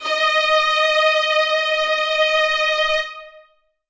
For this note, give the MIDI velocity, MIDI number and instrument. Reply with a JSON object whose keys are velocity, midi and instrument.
{"velocity": 127, "midi": 75, "instrument": "acoustic string instrument"}